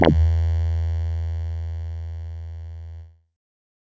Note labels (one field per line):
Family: bass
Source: synthesizer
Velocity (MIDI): 25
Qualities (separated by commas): distorted